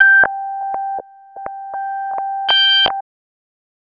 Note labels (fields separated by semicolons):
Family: bass; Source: synthesizer; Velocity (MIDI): 127; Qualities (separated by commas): tempo-synced